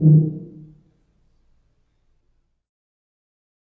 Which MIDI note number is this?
51